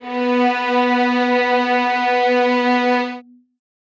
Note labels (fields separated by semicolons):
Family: string; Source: acoustic; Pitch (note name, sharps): B3; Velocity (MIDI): 75; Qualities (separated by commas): reverb